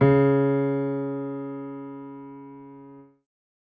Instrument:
acoustic keyboard